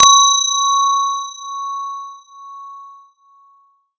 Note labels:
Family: mallet percussion; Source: electronic; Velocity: 127; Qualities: multiphonic

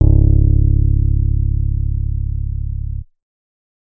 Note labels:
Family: bass; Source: synthesizer; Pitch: C#1; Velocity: 75; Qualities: dark, reverb

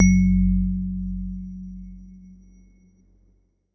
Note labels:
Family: keyboard; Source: electronic; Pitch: F#1; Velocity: 127; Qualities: dark

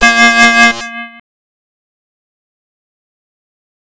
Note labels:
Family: bass; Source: synthesizer; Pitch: A#3; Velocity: 127; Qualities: bright, distorted, fast decay, multiphonic

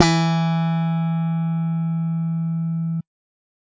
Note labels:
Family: bass; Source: electronic; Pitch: E3; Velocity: 127; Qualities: bright

